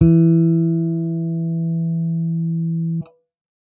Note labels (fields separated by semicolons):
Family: bass; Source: electronic; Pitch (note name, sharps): E3; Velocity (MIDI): 50